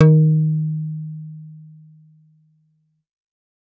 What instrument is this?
synthesizer bass